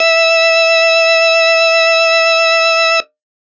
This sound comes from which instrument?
electronic organ